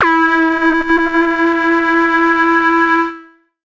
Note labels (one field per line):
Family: synthesizer lead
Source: synthesizer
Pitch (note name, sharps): E4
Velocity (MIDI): 75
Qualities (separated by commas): distorted, multiphonic, non-linear envelope